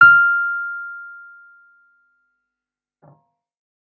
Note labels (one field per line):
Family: keyboard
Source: electronic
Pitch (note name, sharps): F6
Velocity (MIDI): 100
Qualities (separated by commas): fast decay